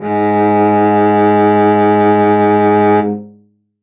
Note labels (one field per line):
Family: string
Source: acoustic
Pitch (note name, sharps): G#2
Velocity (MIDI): 127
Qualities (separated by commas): bright, reverb